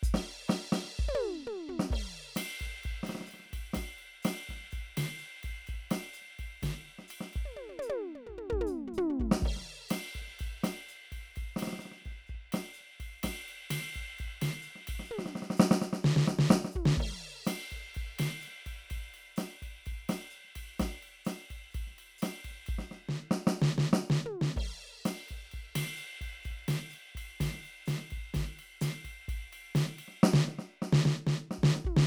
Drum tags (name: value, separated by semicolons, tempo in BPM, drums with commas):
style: bossa nova; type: beat; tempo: 127 BPM; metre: 4/4; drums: crash, ride, ride bell, hi-hat pedal, snare, high tom, mid tom, floor tom, kick